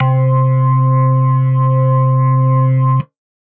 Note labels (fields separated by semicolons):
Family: organ; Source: electronic; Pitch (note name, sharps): C3; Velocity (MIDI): 100